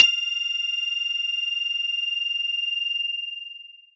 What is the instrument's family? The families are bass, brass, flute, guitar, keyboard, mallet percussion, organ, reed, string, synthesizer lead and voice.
mallet percussion